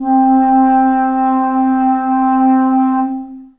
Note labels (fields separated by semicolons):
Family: reed; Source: acoustic; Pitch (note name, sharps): C4; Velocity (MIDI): 50; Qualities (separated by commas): dark, long release, reverb